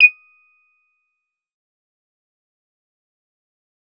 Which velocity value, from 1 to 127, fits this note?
50